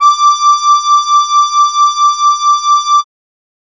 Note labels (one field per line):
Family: keyboard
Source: acoustic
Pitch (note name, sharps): D6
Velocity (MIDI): 100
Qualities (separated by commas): bright